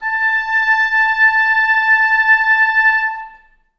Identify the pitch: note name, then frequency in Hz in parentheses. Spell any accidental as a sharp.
A5 (880 Hz)